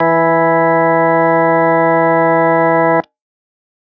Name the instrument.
electronic organ